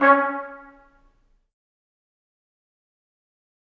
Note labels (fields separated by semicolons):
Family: brass; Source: acoustic; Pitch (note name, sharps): C#4; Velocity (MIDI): 50; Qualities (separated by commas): fast decay, percussive, reverb